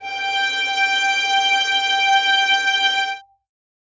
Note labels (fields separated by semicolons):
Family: string; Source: acoustic; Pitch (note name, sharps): G5; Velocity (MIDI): 25; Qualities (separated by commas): reverb